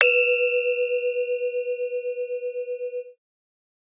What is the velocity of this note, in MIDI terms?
75